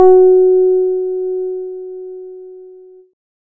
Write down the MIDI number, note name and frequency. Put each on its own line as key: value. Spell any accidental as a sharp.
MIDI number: 66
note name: F#4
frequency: 370 Hz